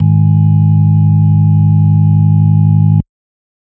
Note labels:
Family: organ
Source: electronic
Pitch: G#1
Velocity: 127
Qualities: dark

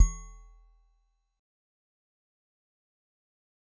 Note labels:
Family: mallet percussion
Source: acoustic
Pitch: E1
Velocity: 25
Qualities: fast decay, percussive

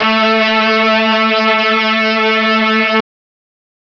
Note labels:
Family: brass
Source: electronic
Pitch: A3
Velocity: 127

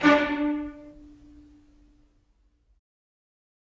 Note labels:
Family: string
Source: acoustic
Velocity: 25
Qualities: reverb

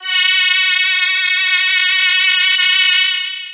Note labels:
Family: voice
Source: synthesizer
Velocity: 127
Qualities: bright, distorted, long release

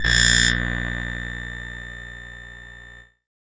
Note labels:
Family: keyboard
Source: synthesizer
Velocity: 127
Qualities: bright, distorted

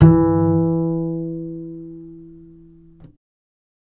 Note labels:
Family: bass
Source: electronic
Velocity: 127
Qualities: reverb

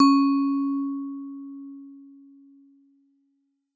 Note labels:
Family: mallet percussion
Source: acoustic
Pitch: C#4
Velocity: 127

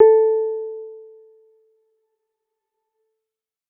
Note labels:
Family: keyboard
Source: electronic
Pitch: A4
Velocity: 50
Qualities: dark

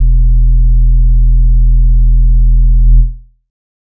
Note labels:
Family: bass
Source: synthesizer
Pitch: E1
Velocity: 50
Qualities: dark

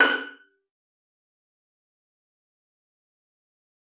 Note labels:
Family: string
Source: acoustic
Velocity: 50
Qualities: fast decay, percussive, reverb

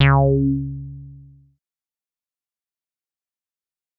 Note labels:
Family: bass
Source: synthesizer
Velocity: 50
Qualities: distorted, fast decay

